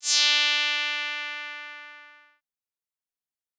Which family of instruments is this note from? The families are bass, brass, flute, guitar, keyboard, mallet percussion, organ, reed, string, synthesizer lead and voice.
bass